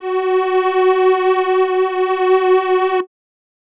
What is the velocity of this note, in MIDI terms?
100